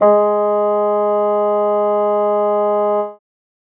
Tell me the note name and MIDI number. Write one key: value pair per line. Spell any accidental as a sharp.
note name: G#3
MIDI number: 56